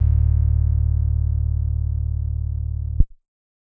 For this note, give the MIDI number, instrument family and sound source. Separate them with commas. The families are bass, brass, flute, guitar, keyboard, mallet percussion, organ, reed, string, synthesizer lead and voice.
26, keyboard, electronic